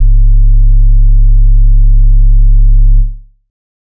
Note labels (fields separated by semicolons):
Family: bass; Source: synthesizer; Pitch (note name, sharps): C#1; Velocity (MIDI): 50; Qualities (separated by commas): dark